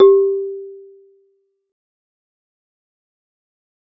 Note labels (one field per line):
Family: mallet percussion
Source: acoustic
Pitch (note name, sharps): G4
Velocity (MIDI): 50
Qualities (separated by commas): fast decay